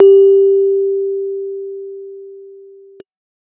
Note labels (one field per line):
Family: keyboard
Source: electronic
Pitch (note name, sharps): G4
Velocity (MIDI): 50